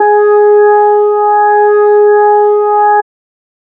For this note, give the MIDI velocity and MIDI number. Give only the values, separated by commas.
50, 68